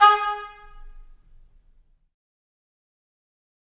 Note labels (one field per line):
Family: reed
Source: acoustic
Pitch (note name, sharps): G#4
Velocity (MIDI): 100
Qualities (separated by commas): fast decay, percussive, reverb